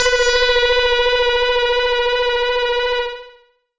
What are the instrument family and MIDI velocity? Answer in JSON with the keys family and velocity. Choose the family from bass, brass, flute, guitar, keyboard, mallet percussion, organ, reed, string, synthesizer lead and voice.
{"family": "bass", "velocity": 100}